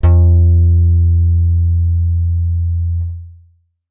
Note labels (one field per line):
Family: bass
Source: synthesizer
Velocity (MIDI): 127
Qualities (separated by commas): dark, long release